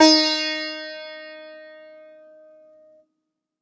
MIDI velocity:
100